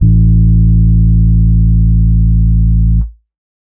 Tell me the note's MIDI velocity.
25